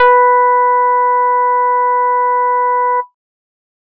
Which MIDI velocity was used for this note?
25